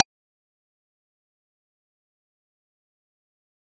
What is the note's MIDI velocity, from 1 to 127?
127